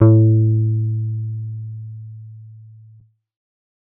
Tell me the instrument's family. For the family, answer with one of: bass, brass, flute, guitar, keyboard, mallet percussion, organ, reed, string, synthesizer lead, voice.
bass